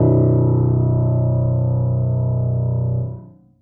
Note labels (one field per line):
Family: keyboard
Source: acoustic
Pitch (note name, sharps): B0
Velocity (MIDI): 75